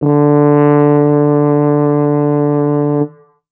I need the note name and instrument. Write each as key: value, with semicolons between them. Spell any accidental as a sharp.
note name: D3; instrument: acoustic brass instrument